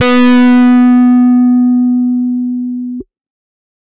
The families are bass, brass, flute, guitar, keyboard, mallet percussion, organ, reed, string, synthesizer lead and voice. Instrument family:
guitar